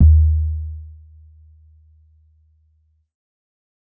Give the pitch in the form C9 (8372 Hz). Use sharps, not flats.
D#2 (77.78 Hz)